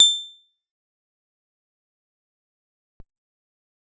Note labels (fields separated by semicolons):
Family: guitar; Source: acoustic; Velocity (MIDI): 100; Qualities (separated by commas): bright, fast decay, percussive